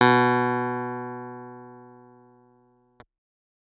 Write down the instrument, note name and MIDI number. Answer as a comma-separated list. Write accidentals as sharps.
electronic keyboard, B2, 47